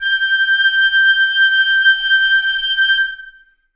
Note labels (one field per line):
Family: flute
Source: acoustic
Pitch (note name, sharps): G6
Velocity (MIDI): 50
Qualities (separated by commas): reverb